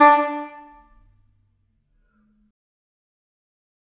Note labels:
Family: reed; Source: acoustic; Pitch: D4; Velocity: 75; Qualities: fast decay, percussive, reverb

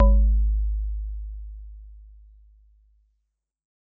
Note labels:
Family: mallet percussion; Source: acoustic; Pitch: G#1; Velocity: 100

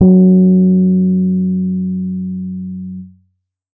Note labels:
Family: keyboard; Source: electronic; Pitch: F#3; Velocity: 75; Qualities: dark

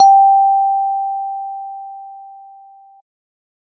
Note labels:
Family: keyboard; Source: electronic; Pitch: G5; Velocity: 50

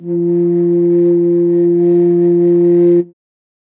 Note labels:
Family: flute; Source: acoustic; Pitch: F3; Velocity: 25; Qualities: dark

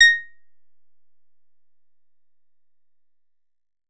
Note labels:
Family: guitar; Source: synthesizer; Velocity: 25; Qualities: percussive

